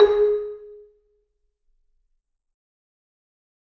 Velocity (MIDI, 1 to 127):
100